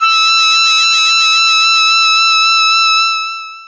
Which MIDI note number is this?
88